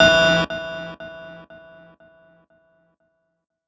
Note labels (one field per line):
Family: keyboard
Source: electronic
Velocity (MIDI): 25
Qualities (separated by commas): bright, distorted